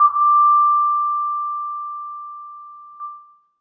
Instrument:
acoustic mallet percussion instrument